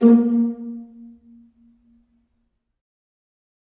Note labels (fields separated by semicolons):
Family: string; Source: acoustic; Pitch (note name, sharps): A#3; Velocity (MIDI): 75; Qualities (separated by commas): dark, reverb